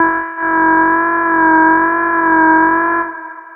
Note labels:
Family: bass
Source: synthesizer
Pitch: E4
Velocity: 25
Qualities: long release, reverb

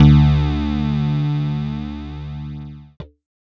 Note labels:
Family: keyboard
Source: electronic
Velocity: 100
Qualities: distorted

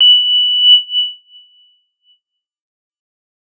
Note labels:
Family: bass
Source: synthesizer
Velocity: 100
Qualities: bright, fast decay

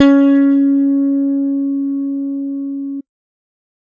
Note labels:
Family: bass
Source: electronic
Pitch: C#4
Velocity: 100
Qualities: bright

